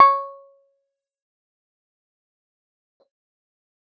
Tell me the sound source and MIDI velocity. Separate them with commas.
electronic, 50